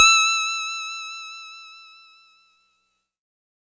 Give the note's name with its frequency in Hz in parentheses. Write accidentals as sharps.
E6 (1319 Hz)